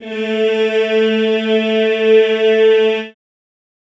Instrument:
acoustic voice